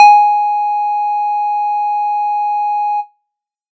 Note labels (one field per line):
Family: bass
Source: synthesizer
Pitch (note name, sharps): G#5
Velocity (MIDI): 50